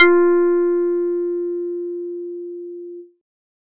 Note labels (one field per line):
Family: bass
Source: synthesizer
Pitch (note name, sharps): F4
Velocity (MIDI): 127